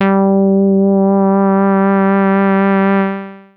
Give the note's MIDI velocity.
75